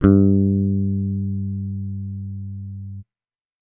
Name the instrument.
electronic bass